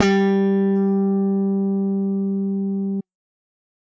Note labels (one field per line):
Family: bass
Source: electronic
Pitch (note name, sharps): G3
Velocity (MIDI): 100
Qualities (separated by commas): bright